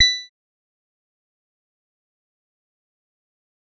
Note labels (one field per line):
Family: bass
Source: synthesizer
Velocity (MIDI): 50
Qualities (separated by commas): bright, distorted, fast decay, percussive